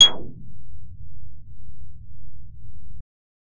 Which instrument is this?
synthesizer bass